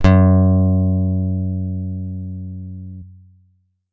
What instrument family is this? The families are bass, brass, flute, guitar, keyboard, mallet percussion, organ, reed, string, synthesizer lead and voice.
guitar